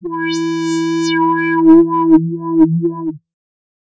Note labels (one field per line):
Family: bass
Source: synthesizer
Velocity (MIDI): 75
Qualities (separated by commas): distorted, non-linear envelope